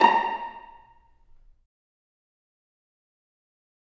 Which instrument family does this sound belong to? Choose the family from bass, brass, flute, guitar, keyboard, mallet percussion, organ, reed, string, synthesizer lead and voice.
string